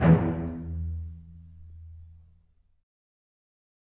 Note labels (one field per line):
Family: string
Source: acoustic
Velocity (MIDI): 50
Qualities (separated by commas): reverb